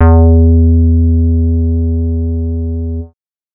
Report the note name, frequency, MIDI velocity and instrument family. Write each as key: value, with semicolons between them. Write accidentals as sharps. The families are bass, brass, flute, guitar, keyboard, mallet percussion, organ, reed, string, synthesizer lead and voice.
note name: E2; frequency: 82.41 Hz; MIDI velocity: 25; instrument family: bass